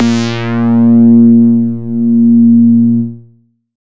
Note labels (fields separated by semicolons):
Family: bass; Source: synthesizer; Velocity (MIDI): 75; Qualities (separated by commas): bright, distorted